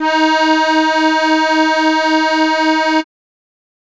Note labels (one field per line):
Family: keyboard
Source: acoustic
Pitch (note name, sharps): D#4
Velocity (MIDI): 50